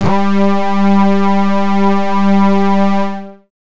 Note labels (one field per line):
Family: bass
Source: synthesizer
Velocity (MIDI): 75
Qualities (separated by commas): distorted